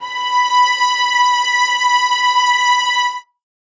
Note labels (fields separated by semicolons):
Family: string; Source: acoustic; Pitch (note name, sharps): B5; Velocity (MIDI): 50; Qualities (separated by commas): reverb